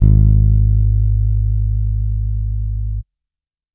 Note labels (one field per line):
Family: bass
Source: electronic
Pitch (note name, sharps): G#1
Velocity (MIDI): 50